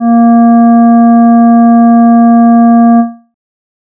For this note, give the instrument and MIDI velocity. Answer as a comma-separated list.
synthesizer flute, 127